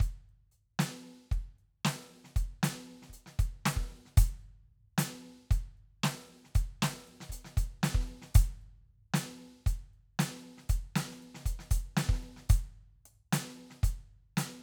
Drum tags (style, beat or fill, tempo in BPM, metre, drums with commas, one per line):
funk
beat
115 BPM
4/4
closed hi-hat, snare, kick